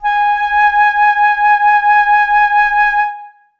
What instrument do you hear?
acoustic flute